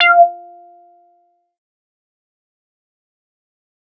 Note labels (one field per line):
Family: bass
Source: synthesizer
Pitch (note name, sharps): F5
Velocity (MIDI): 50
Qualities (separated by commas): distorted, fast decay, percussive